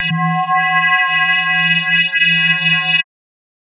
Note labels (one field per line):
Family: mallet percussion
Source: electronic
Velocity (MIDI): 100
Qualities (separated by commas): multiphonic, non-linear envelope